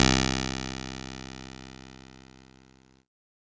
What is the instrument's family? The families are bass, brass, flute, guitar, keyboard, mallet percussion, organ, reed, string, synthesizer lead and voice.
keyboard